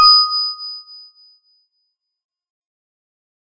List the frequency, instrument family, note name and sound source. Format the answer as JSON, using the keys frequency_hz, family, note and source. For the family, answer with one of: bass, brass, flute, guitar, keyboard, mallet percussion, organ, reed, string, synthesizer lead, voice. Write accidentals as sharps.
{"frequency_hz": 1245, "family": "mallet percussion", "note": "D#6", "source": "acoustic"}